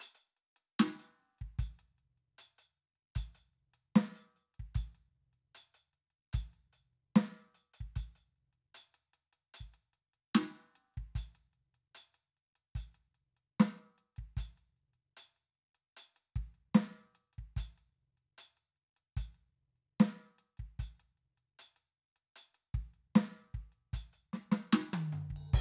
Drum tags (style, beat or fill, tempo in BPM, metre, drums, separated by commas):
rock, beat, 75 BPM, 4/4, crash, closed hi-hat, snare, high tom, floor tom, kick